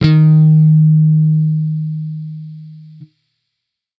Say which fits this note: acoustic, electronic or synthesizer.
electronic